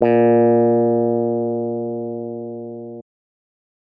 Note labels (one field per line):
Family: keyboard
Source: electronic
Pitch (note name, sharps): A#2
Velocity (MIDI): 75